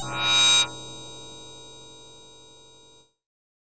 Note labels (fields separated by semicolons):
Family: keyboard; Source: synthesizer; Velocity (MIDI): 25; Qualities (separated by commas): bright, distorted